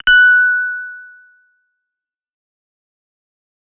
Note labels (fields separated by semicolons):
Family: bass; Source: synthesizer; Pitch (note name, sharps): F#6; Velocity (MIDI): 25; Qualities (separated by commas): distorted, fast decay